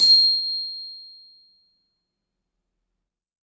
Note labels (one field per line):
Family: mallet percussion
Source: acoustic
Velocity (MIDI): 100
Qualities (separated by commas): bright, reverb